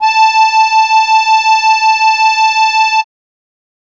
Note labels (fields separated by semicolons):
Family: keyboard; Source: acoustic; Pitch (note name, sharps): A5; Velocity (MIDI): 100; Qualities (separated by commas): bright